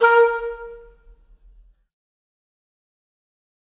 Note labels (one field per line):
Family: reed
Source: acoustic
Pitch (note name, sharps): A#4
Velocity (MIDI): 25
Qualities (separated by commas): fast decay, reverb